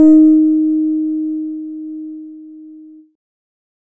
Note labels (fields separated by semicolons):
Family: keyboard; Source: electronic; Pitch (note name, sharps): D#4; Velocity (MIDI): 50; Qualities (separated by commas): distorted